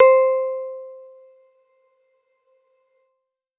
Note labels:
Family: keyboard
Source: electronic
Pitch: C5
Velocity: 127

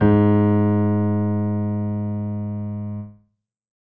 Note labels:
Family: keyboard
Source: acoustic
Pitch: G#2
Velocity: 75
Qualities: reverb

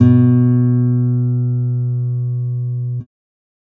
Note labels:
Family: guitar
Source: electronic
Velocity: 50

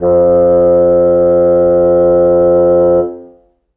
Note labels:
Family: reed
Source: acoustic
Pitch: F2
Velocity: 25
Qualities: reverb

